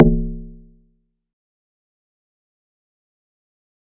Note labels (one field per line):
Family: mallet percussion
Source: acoustic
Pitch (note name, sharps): C1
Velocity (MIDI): 50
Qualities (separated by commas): fast decay, percussive